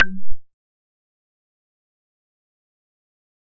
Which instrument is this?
synthesizer bass